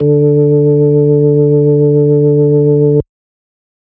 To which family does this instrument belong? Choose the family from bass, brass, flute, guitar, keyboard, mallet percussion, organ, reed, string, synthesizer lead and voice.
organ